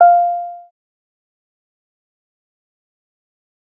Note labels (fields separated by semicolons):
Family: bass; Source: synthesizer; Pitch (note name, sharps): F5; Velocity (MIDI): 127; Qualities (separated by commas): fast decay, percussive